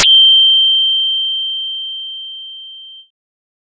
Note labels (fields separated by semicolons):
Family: bass; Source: synthesizer; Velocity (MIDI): 127; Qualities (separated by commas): bright